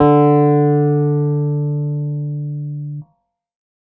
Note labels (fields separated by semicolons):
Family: keyboard; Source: electronic; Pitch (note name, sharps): D3; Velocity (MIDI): 100; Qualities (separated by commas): dark